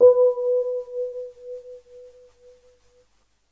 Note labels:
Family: keyboard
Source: electronic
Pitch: B4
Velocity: 25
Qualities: dark

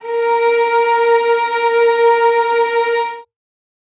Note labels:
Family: string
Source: acoustic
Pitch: A#4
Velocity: 25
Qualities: reverb

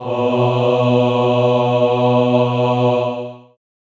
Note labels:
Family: voice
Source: acoustic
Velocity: 127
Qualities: reverb

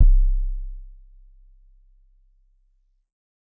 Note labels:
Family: keyboard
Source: electronic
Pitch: C1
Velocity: 25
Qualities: dark

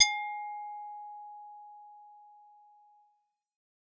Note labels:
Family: bass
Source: synthesizer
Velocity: 50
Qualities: distorted

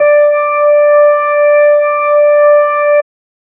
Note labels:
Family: organ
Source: electronic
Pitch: D5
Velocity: 100

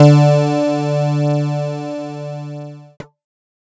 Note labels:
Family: keyboard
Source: electronic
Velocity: 127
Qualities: bright, distorted

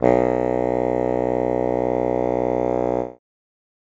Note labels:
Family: reed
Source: acoustic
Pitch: B1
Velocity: 127

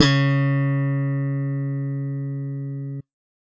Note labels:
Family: bass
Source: electronic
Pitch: C#3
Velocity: 127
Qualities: bright

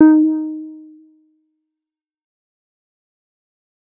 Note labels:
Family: bass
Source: synthesizer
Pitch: D#4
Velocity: 25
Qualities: fast decay

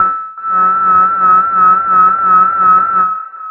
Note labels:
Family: bass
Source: synthesizer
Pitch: E6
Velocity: 75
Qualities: long release, reverb

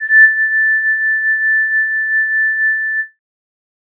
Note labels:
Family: flute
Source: synthesizer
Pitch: A6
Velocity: 75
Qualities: distorted

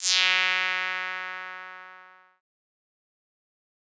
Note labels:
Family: bass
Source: synthesizer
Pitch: F#3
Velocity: 75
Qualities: bright, distorted, fast decay

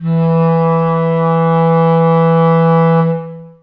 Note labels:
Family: reed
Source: acoustic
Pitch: E3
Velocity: 75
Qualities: long release, reverb

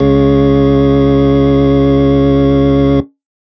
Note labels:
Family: organ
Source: electronic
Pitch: C#2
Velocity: 127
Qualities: distorted

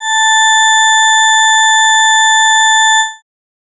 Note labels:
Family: organ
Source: electronic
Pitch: A5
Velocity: 50

